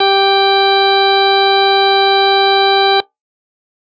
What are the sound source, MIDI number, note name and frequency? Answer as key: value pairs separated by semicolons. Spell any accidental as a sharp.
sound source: electronic; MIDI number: 67; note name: G4; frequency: 392 Hz